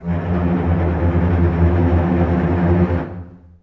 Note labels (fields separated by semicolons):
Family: string; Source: acoustic; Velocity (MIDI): 25; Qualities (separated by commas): long release, non-linear envelope, reverb